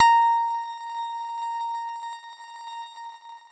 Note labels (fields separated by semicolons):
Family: guitar; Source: electronic; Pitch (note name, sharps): A#5; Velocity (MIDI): 75; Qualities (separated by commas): bright, long release